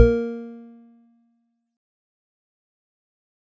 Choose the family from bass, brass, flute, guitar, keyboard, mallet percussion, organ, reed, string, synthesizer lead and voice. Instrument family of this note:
mallet percussion